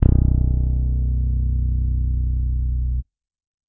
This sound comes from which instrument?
electronic bass